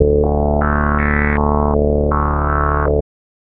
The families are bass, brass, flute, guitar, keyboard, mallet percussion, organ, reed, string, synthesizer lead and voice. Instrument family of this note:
bass